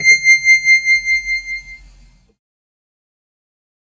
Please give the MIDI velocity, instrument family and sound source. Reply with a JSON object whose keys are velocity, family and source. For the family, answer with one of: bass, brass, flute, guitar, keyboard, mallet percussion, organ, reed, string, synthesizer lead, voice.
{"velocity": 75, "family": "keyboard", "source": "synthesizer"}